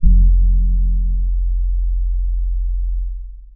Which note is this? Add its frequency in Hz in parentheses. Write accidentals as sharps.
F1 (43.65 Hz)